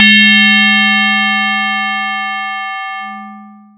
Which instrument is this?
acoustic mallet percussion instrument